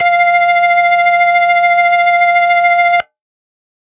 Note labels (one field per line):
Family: organ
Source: electronic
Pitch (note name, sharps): F5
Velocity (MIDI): 25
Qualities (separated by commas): distorted